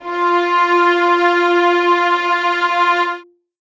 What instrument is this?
acoustic string instrument